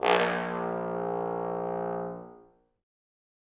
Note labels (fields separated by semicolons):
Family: brass; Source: acoustic; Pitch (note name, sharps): A#1; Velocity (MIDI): 100; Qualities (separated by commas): bright, reverb